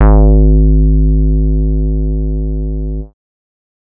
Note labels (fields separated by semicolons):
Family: bass; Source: synthesizer; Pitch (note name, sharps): G#1; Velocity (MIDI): 50; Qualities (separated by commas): dark